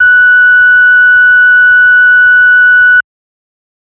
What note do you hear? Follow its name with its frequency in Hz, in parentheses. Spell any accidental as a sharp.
F#6 (1480 Hz)